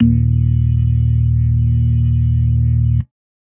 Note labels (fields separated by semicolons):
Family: organ; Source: electronic; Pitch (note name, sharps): D#1; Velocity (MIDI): 127; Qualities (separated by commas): dark